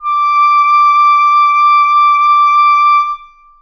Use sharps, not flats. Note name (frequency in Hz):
D6 (1175 Hz)